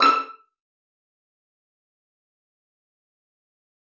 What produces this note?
acoustic string instrument